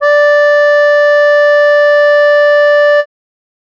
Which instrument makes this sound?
acoustic reed instrument